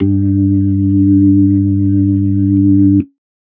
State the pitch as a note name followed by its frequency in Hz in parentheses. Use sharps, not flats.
G2 (98 Hz)